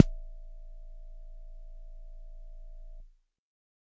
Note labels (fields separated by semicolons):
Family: keyboard; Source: electronic; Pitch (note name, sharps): A0; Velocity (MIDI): 127; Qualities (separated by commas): dark